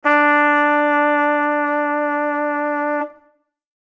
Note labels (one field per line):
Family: brass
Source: acoustic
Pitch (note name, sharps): D4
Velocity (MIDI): 50